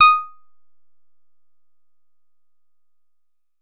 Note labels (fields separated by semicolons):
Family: guitar; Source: synthesizer; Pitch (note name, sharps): D#6; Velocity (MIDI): 100; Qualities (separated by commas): percussive